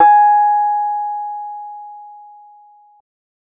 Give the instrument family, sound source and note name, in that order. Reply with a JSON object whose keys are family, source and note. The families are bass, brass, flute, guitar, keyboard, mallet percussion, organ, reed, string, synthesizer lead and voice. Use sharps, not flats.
{"family": "keyboard", "source": "electronic", "note": "G#5"}